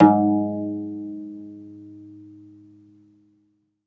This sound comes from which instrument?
acoustic guitar